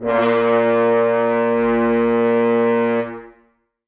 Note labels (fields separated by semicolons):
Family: brass; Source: acoustic; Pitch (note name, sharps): A#2; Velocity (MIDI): 127; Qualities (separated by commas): reverb